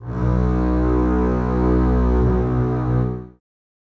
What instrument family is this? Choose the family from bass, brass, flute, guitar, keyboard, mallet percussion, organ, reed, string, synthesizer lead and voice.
string